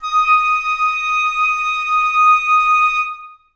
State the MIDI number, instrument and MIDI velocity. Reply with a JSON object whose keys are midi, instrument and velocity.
{"midi": 87, "instrument": "acoustic reed instrument", "velocity": 50}